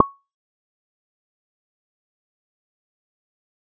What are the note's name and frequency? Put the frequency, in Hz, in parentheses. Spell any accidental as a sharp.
C#6 (1109 Hz)